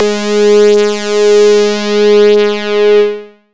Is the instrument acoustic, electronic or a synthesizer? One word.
synthesizer